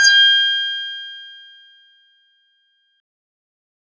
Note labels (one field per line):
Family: bass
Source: synthesizer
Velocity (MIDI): 127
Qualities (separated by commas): distorted